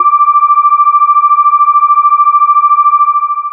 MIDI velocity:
75